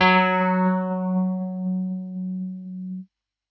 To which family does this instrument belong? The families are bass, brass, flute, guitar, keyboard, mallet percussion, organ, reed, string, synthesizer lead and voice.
keyboard